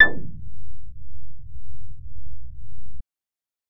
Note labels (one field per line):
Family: bass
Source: synthesizer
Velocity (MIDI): 75